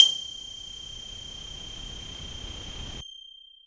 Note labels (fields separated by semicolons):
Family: voice; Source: synthesizer; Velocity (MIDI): 50; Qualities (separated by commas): distorted